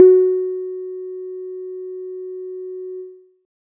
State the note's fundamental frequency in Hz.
370 Hz